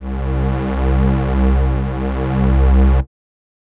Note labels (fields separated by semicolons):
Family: reed; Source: acoustic; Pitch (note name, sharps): C2; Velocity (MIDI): 50